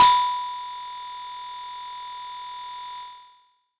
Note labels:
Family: mallet percussion; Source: acoustic; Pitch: B5; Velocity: 127; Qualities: distorted

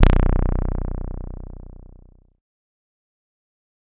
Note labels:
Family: bass; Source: synthesizer; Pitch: B0; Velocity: 100; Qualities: distorted, fast decay

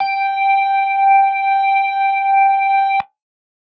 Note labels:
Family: organ; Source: electronic; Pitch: G5; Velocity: 100

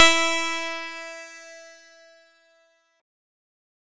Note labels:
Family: synthesizer lead; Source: synthesizer; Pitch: E4; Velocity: 50; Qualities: bright, distorted

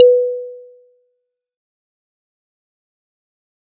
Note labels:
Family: mallet percussion; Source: acoustic; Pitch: B4; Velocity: 127; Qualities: fast decay, percussive

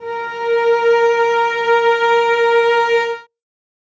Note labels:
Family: string; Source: acoustic; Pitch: A#4; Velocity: 75; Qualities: reverb

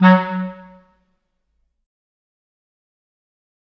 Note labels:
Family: reed; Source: acoustic; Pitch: F#3; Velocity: 75; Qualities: fast decay, reverb

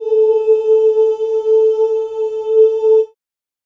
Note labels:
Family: voice; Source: acoustic; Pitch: A4; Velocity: 50; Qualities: reverb

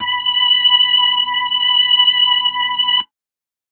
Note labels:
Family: organ; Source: electronic; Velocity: 25

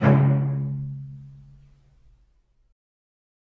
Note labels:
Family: string; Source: acoustic; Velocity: 75; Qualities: reverb

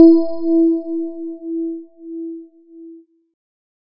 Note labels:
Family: keyboard; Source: electronic; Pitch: E4; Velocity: 50

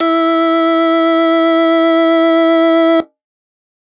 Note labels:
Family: organ; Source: electronic; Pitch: E4; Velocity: 25

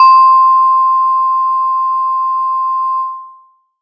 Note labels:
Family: mallet percussion; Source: acoustic; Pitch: C6; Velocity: 127

